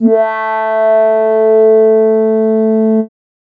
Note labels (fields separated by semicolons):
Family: keyboard; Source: synthesizer; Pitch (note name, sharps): A3; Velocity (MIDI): 100